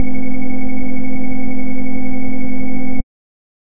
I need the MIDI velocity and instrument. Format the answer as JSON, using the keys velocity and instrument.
{"velocity": 127, "instrument": "synthesizer bass"}